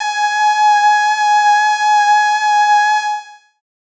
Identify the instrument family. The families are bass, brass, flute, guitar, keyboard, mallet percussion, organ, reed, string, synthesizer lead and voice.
voice